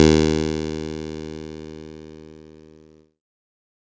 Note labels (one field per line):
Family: keyboard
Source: electronic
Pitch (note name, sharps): D#2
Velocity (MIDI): 75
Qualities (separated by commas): bright, distorted